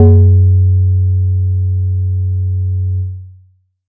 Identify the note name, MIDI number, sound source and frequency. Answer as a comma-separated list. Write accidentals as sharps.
F#2, 42, acoustic, 92.5 Hz